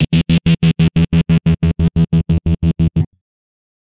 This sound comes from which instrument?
electronic guitar